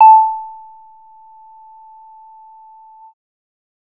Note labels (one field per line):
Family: bass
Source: synthesizer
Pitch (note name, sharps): A5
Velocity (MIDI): 25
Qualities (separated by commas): percussive